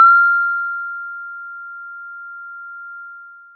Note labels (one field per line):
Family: mallet percussion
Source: acoustic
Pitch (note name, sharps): F6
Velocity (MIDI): 25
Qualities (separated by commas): long release